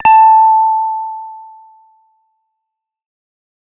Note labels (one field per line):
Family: bass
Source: synthesizer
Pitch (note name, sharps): A5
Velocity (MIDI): 50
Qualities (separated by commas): distorted